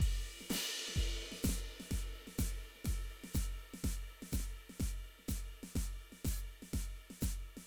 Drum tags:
rock shuffle
beat
125 BPM
4/4
crash, ride, hi-hat pedal, snare, kick

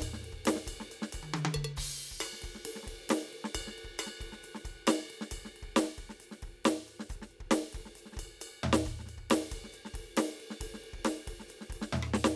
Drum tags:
rock
beat
136 BPM
4/4
crash, ride, ride bell, hi-hat pedal, percussion, snare, cross-stick, high tom, floor tom, kick

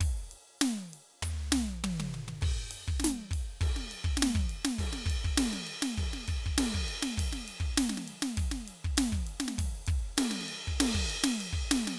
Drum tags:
rock
beat
100 BPM
4/4
crash, ride, hi-hat pedal, snare, high tom, mid tom, floor tom, kick

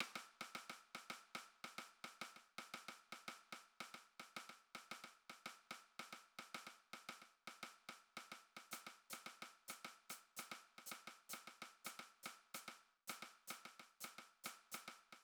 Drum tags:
Afro-Cuban rumba
beat
110 BPM
4/4
hi-hat pedal, cross-stick

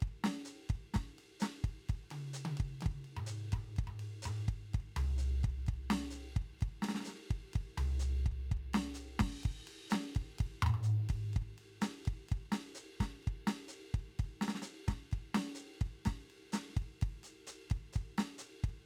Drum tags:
bossa nova
beat
127 BPM
4/4
crash, ride, closed hi-hat, hi-hat pedal, snare, high tom, mid tom, floor tom, kick

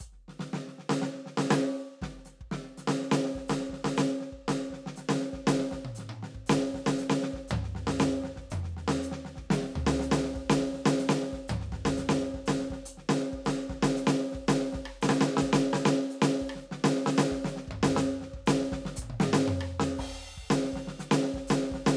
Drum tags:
songo
beat
120 BPM
4/4
crash, closed hi-hat, hi-hat pedal, snare, cross-stick, high tom, mid tom, floor tom, kick

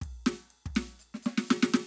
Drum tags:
gospel
fill
120 BPM
4/4
ride, percussion, snare, kick

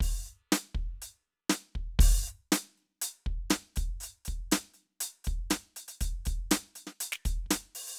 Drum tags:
rock
beat
120 BPM
4/4
closed hi-hat, open hi-hat, hi-hat pedal, snare, kick

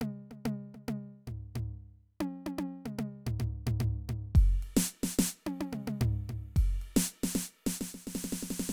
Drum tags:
rock
fill
110 BPM
4/4
ride, snare, high tom, mid tom, floor tom, kick

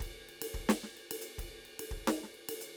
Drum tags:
prog rock
beat
110 BPM
5/4
ride, ride bell, closed hi-hat, snare, kick

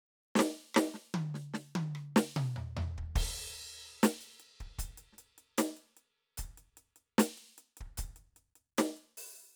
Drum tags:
rock
beat
75 BPM
4/4
crash, closed hi-hat, open hi-hat, snare, cross-stick, high tom, mid tom, floor tom, kick

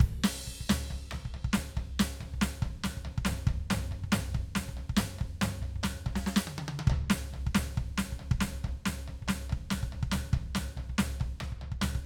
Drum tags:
punk
beat
140 BPM
4/4
crash, ride, snare, cross-stick, high tom, floor tom, kick

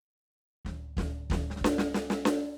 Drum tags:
rock
fill
93 BPM
4/4
snare, floor tom, kick

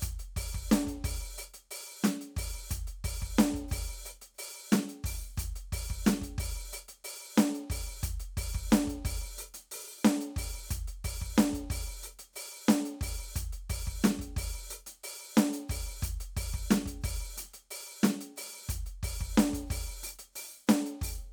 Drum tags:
hip-hop
beat
90 BPM
4/4
closed hi-hat, open hi-hat, hi-hat pedal, snare, kick

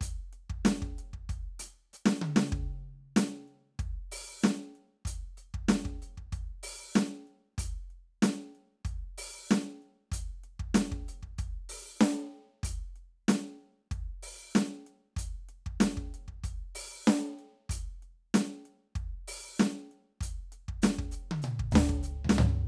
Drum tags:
funk
beat
95 BPM
4/4
closed hi-hat, open hi-hat, hi-hat pedal, snare, high tom, mid tom, floor tom, kick

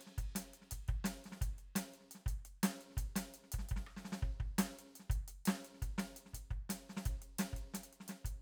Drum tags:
breakbeat
beat
170 BPM
4/4
closed hi-hat, snare, cross-stick, kick

